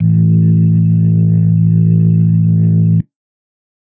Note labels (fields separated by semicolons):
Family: organ; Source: electronic; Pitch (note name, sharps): A1; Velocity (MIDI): 25; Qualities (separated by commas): distorted